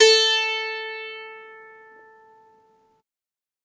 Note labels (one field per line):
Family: guitar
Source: acoustic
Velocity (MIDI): 25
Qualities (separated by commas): bright, multiphonic, reverb